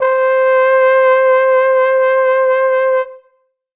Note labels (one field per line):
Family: brass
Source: acoustic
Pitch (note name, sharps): C5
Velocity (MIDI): 25